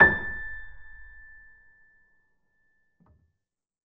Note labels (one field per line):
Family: keyboard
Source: acoustic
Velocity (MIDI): 25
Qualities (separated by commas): reverb